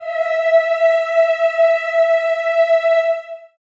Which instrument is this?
acoustic voice